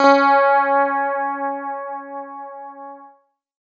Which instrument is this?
electronic guitar